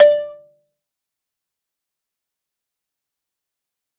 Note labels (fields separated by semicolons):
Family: mallet percussion; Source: acoustic; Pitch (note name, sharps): D5; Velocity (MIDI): 75; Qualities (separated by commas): distorted, fast decay, percussive, reverb